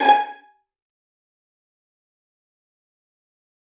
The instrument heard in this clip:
acoustic string instrument